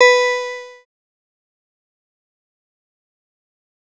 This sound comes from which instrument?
synthesizer lead